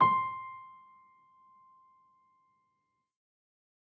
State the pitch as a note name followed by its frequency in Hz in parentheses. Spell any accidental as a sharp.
C6 (1047 Hz)